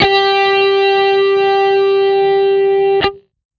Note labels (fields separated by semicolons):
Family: guitar; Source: electronic; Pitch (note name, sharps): G4; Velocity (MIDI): 25; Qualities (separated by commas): distorted